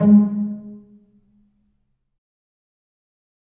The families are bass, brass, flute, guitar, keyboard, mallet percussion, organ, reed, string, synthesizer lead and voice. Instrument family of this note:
string